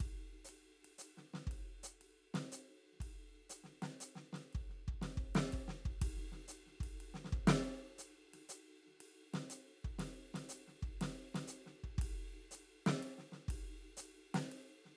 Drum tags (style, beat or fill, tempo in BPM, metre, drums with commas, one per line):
jazz
beat
120 BPM
3/4
ride, hi-hat pedal, snare, kick